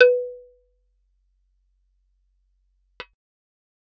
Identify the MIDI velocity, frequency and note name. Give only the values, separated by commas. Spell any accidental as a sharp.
100, 493.9 Hz, B4